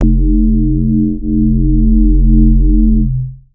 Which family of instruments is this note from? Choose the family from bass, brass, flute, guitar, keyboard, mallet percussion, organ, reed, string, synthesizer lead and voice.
bass